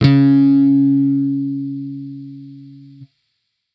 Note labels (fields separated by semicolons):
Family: bass; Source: electronic; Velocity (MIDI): 25; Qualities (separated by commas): distorted